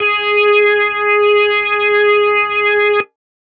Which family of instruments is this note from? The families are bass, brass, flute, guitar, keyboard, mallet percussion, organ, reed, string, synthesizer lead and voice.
organ